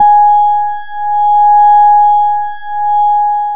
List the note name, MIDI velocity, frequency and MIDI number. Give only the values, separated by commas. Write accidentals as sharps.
G#5, 50, 830.6 Hz, 80